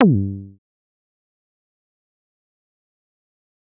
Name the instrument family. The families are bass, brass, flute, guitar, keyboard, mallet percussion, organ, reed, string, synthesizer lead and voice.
bass